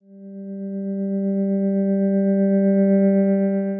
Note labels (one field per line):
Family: guitar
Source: electronic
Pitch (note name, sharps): G3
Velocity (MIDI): 75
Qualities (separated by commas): dark, long release